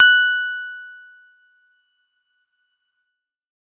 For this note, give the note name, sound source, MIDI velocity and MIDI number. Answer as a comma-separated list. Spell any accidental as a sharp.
F#6, electronic, 100, 90